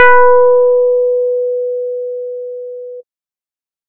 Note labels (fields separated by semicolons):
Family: bass; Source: synthesizer; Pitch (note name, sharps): B4; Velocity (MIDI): 50